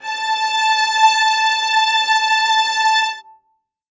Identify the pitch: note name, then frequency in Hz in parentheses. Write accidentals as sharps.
A5 (880 Hz)